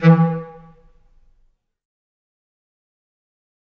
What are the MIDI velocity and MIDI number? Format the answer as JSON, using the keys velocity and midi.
{"velocity": 50, "midi": 52}